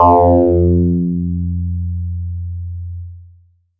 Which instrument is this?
synthesizer bass